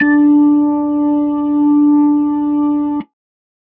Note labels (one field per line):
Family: organ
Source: electronic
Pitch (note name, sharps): D4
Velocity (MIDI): 127